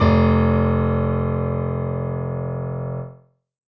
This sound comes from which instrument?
acoustic keyboard